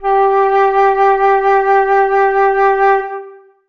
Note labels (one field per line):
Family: flute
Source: acoustic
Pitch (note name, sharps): G4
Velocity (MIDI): 75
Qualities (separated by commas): long release, reverb